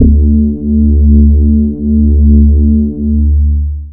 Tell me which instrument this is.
synthesizer bass